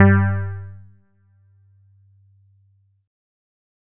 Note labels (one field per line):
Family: keyboard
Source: electronic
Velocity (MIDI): 127